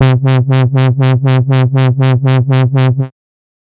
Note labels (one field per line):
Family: bass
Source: synthesizer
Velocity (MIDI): 75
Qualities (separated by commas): bright, distorted, tempo-synced